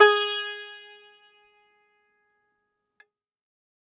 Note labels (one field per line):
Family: guitar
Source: acoustic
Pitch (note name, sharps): G#4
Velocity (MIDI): 50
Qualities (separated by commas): bright, multiphonic, reverb